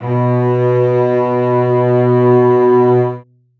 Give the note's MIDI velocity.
100